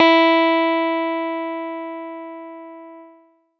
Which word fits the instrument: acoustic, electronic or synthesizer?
electronic